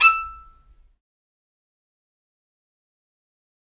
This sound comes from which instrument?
acoustic string instrument